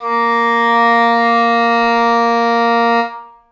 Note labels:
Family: reed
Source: acoustic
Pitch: A#3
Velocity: 127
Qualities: reverb

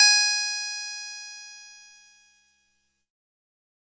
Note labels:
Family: keyboard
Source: electronic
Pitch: G#5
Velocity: 100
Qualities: bright, distorted

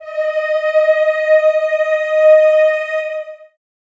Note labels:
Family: voice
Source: acoustic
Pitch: D#5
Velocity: 75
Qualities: long release, reverb

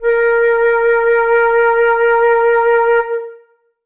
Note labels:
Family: flute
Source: acoustic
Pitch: A#4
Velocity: 100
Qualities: reverb

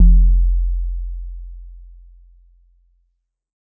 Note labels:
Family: mallet percussion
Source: acoustic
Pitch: F1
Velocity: 25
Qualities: dark

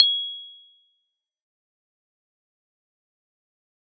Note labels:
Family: keyboard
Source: electronic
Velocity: 127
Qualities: fast decay, percussive

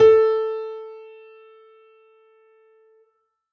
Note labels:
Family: keyboard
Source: acoustic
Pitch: A4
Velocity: 100

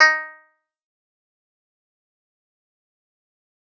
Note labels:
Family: guitar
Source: acoustic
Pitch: D#4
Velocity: 50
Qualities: fast decay, percussive

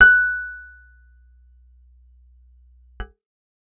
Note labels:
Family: guitar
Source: acoustic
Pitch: F#6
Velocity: 75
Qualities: percussive

